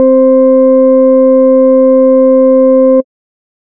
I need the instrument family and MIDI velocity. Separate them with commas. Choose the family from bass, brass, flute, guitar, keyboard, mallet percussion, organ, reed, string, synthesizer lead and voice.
bass, 25